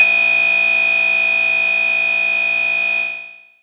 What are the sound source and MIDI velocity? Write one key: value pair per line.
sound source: synthesizer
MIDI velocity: 50